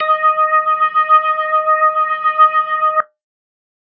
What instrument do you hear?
electronic organ